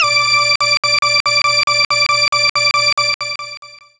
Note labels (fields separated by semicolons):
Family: synthesizer lead; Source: synthesizer; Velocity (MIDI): 127; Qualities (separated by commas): long release